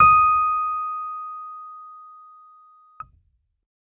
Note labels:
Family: keyboard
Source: electronic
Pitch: D#6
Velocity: 75

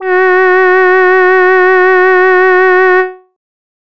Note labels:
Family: voice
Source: synthesizer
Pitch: F#4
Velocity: 75

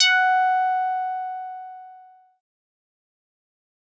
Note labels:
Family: synthesizer lead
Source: synthesizer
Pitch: F#5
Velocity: 100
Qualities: distorted, fast decay

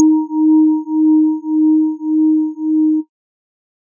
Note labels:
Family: organ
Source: electronic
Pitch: D#4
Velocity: 25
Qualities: dark

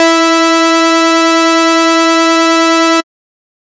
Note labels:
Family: bass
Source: synthesizer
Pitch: E4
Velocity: 75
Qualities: bright, distorted

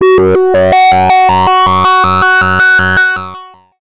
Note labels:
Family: bass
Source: synthesizer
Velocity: 75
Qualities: distorted, long release, multiphonic, tempo-synced

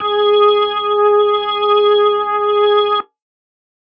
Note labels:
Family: organ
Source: electronic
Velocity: 127

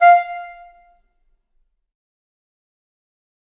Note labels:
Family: reed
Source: acoustic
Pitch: F5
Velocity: 75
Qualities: fast decay, percussive, reverb

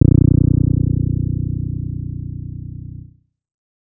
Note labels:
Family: bass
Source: synthesizer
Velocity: 100

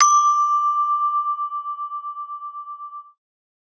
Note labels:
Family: mallet percussion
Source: acoustic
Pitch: D6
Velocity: 127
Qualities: bright

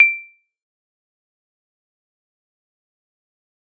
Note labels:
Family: mallet percussion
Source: acoustic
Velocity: 50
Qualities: fast decay, percussive

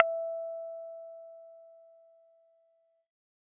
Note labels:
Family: bass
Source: synthesizer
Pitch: E5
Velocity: 100

